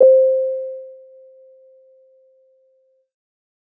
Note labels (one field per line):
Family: keyboard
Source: electronic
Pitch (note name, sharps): C5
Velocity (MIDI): 50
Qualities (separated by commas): dark